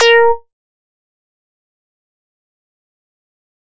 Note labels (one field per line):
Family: bass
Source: synthesizer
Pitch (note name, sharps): A#4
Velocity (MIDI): 100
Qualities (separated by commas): fast decay, percussive